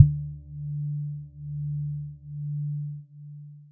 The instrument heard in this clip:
electronic mallet percussion instrument